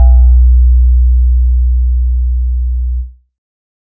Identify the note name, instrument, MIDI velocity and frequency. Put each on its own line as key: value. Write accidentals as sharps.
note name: B1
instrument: synthesizer lead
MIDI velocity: 25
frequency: 61.74 Hz